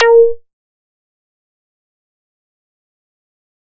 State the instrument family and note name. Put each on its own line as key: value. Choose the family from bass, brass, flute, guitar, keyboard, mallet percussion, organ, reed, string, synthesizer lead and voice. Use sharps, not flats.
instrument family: bass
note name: A#4